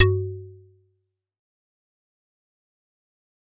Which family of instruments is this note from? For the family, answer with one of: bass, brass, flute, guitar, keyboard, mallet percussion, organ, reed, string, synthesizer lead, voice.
mallet percussion